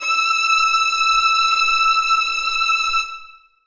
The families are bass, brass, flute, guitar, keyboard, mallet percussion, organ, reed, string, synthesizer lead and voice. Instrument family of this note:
string